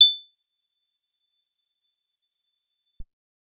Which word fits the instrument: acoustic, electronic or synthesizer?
acoustic